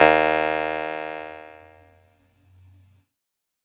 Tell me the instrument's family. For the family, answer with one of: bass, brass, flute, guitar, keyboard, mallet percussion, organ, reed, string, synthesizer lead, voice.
keyboard